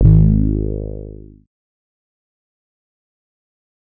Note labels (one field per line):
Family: bass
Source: synthesizer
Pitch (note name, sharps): G#1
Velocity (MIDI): 25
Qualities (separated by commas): distorted, fast decay